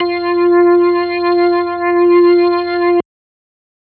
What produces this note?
electronic organ